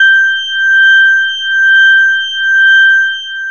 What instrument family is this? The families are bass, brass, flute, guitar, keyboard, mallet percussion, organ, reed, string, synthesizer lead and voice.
bass